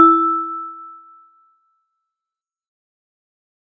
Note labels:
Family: mallet percussion; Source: acoustic; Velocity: 100; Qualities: fast decay

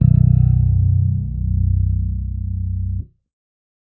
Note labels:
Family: bass; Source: electronic; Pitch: B0; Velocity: 100

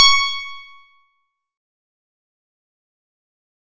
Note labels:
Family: guitar; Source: acoustic; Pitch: C#6; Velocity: 75; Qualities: bright, distorted, fast decay, percussive

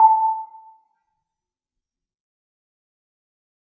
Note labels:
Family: mallet percussion; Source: acoustic; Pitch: A5; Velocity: 25; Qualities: dark, fast decay, percussive, reverb

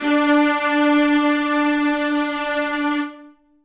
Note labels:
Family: string; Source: acoustic; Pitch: D4; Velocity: 127; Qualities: reverb

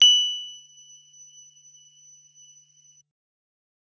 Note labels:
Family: guitar; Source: electronic; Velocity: 127; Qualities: bright, percussive

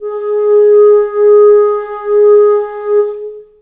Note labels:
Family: reed; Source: acoustic; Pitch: G#4; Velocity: 25; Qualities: long release, reverb

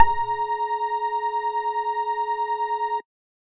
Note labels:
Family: bass; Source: synthesizer; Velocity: 75

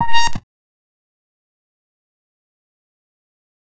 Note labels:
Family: bass; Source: synthesizer; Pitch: A#5; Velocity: 50; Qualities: fast decay, percussive

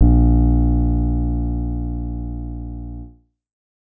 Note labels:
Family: keyboard; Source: synthesizer; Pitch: A#1; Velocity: 25; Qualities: dark

